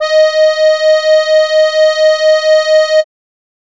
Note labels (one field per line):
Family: keyboard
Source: acoustic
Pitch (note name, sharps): D#5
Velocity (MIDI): 50